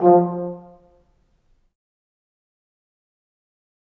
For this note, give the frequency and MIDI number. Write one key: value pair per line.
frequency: 174.6 Hz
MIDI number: 53